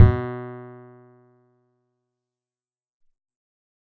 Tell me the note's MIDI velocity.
75